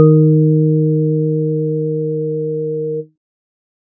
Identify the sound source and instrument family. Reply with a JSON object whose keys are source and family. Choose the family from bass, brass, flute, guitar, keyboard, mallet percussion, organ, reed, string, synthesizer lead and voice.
{"source": "electronic", "family": "organ"}